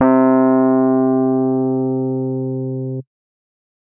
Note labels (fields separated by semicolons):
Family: keyboard; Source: electronic; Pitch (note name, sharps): C3; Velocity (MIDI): 127; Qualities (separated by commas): dark